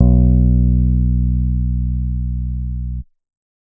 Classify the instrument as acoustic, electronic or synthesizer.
synthesizer